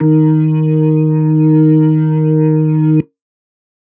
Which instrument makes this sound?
electronic organ